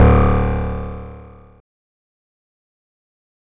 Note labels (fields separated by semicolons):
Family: guitar; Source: electronic; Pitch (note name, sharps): D1; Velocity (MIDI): 50; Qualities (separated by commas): bright, distorted, fast decay